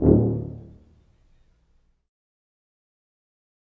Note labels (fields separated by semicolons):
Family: brass; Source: acoustic; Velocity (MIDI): 25; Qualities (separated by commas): dark, fast decay, reverb